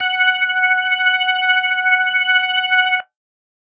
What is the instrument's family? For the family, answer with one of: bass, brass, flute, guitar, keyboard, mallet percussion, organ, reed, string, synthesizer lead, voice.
organ